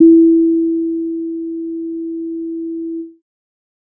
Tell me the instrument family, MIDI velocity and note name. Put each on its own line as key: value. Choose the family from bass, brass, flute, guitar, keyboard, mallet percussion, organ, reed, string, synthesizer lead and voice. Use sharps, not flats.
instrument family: bass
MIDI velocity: 50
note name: E4